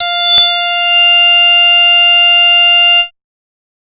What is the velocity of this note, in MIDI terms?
50